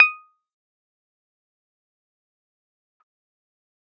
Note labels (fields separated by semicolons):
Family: keyboard; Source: electronic; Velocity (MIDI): 100; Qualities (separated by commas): fast decay, percussive